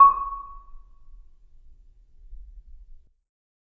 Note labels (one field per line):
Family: mallet percussion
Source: acoustic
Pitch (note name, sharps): C#6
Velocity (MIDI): 50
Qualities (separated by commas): percussive, reverb